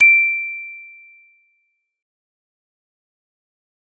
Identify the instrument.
acoustic mallet percussion instrument